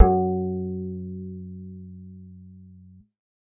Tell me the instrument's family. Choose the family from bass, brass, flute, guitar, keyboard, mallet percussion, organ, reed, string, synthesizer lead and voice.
bass